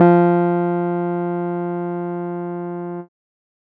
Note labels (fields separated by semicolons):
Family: keyboard; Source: electronic; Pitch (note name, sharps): F3; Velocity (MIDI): 100